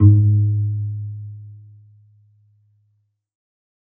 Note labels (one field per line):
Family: string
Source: acoustic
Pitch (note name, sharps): G#2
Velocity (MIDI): 50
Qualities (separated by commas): dark, reverb